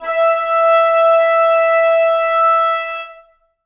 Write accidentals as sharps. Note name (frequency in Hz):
E5 (659.3 Hz)